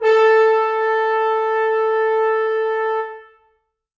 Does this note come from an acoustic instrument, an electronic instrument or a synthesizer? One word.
acoustic